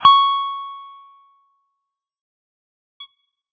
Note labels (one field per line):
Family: guitar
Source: electronic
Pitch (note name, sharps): C#6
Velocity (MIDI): 50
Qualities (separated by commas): distorted, fast decay